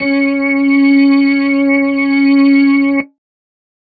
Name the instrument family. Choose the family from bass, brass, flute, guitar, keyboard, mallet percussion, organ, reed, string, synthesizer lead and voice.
keyboard